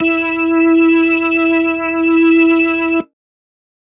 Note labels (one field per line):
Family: keyboard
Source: electronic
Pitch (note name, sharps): E4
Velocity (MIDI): 75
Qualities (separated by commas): distorted